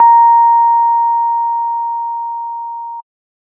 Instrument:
electronic organ